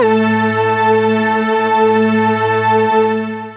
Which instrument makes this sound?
synthesizer lead